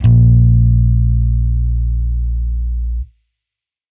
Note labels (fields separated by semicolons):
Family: bass; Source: electronic; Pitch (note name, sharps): A#1; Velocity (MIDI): 25; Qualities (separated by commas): distorted